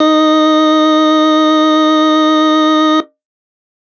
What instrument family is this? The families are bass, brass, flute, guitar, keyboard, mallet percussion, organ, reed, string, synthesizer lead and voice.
organ